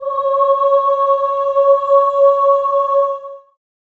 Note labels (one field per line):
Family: voice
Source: acoustic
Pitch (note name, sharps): C#5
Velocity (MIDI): 25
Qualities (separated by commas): reverb